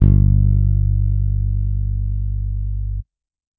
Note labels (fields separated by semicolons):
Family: bass; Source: electronic; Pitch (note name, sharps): G1; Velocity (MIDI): 100